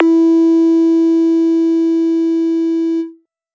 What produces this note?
synthesizer bass